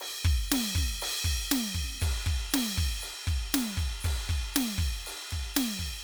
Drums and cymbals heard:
crash, hi-hat pedal, snare and kick